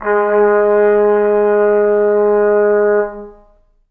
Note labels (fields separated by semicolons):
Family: brass; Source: acoustic; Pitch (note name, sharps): G#3; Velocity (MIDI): 50; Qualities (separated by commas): long release, reverb